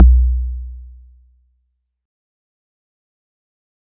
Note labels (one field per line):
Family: mallet percussion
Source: acoustic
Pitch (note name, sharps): B1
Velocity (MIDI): 25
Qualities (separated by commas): dark, fast decay